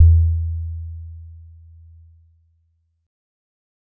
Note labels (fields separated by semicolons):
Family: mallet percussion; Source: acoustic; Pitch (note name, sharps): E2; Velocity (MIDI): 25; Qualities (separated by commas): dark